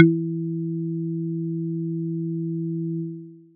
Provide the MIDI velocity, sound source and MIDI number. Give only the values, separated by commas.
127, acoustic, 52